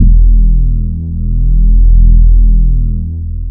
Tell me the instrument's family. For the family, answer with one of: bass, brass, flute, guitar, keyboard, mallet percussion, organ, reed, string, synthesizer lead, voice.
bass